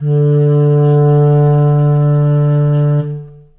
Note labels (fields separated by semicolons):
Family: reed; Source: acoustic; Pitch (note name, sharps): D3; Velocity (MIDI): 25; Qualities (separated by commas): dark, long release, reverb